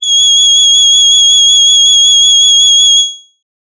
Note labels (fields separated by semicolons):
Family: voice; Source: synthesizer; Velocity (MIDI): 25; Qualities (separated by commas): bright